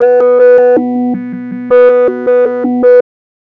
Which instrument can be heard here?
synthesizer bass